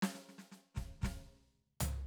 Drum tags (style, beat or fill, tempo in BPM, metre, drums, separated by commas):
samba, fill, 116 BPM, 4/4, closed hi-hat, snare, floor tom, kick